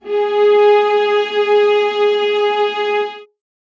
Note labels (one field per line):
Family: string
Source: acoustic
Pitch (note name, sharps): G#4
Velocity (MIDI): 75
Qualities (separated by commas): reverb